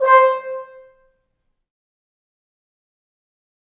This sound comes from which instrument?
acoustic brass instrument